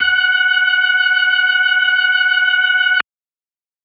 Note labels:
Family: organ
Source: electronic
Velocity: 127

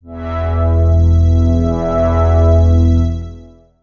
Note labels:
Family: synthesizer lead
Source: synthesizer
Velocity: 50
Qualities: bright, long release, non-linear envelope

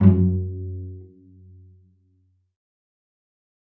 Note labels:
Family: string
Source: acoustic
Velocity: 25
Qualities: dark, fast decay, reverb

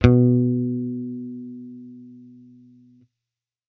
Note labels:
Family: bass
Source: electronic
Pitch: B2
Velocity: 127

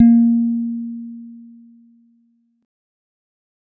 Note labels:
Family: guitar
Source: synthesizer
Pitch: A#3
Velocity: 25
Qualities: dark

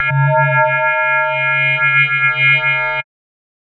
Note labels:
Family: mallet percussion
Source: synthesizer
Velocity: 100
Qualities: multiphonic, non-linear envelope

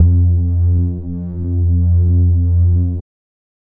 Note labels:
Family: bass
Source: synthesizer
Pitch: F2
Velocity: 75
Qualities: dark

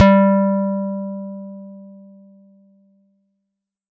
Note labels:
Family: guitar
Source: electronic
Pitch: G3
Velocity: 50

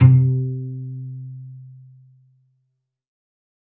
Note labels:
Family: string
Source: acoustic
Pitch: C3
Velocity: 25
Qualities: dark, reverb

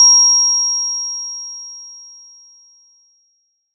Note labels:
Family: mallet percussion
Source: acoustic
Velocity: 50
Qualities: bright

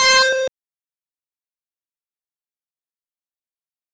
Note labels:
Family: bass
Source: synthesizer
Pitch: C5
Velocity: 75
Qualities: bright, distorted, fast decay

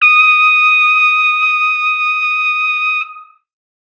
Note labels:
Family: brass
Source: acoustic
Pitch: D#6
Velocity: 50

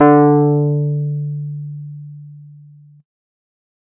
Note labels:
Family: keyboard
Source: electronic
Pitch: D3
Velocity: 75

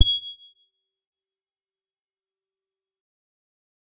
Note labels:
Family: guitar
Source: electronic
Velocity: 25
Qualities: bright, distorted, fast decay, percussive

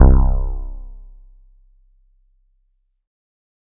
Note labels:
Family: keyboard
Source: electronic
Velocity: 127

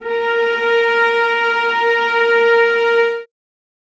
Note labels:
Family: string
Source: acoustic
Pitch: A#4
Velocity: 25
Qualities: reverb

